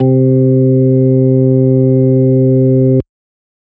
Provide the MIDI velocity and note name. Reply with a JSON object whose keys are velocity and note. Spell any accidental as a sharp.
{"velocity": 50, "note": "C3"}